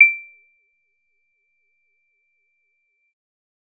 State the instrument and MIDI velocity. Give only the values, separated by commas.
synthesizer bass, 75